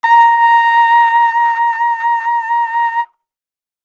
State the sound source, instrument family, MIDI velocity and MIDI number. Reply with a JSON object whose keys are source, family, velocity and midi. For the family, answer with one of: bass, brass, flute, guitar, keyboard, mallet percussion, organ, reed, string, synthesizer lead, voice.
{"source": "acoustic", "family": "brass", "velocity": 25, "midi": 82}